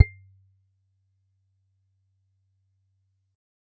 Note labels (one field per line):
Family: guitar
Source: acoustic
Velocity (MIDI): 25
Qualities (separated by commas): percussive